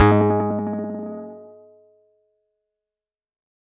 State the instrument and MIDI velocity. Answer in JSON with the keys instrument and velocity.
{"instrument": "electronic guitar", "velocity": 100}